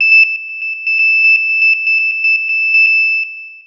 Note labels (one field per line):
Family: synthesizer lead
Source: synthesizer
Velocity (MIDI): 75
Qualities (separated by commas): bright, long release, tempo-synced